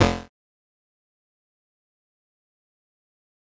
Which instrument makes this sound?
synthesizer bass